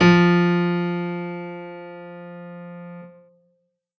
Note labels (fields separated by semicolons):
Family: keyboard; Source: acoustic; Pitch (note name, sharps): F3; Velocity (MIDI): 127